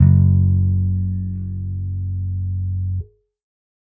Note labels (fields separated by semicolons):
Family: bass; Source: electronic; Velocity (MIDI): 100